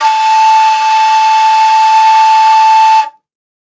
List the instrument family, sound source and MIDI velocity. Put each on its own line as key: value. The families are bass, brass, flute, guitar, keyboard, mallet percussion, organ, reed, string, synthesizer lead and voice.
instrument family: flute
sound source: acoustic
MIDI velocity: 127